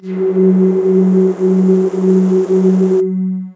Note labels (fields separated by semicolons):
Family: voice; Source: synthesizer; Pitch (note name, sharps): F#3; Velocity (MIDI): 75; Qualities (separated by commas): distorted, long release